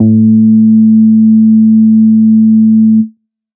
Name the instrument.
synthesizer bass